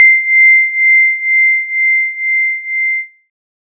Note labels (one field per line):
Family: synthesizer lead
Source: synthesizer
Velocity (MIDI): 127